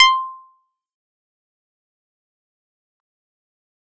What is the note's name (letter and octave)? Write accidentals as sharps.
C6